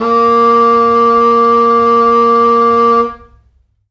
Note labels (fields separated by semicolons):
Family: reed; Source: acoustic; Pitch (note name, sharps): A#3; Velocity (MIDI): 100; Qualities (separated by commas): distorted, reverb